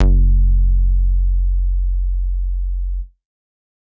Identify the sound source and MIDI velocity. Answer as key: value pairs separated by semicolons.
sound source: synthesizer; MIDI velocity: 127